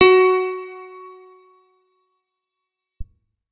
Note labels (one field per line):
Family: guitar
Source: electronic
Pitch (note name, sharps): F#4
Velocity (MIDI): 75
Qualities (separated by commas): bright, reverb